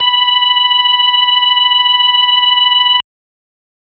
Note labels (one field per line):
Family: organ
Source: electronic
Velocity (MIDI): 127